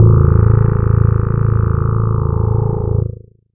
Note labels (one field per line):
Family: keyboard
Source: electronic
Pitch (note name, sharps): A0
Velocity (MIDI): 50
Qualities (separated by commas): distorted, multiphonic